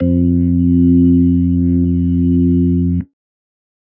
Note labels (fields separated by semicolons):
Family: organ; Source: electronic; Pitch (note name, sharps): F2; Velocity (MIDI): 100; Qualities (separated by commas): dark